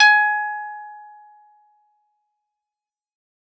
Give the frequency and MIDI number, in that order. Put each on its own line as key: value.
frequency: 830.6 Hz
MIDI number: 80